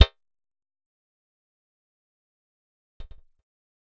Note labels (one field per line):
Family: bass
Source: synthesizer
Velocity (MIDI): 75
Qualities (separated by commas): fast decay, percussive